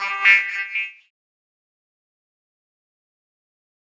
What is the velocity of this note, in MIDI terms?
127